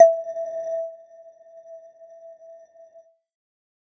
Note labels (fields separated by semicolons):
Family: mallet percussion; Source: electronic; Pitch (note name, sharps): E5; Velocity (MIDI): 75; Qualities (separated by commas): non-linear envelope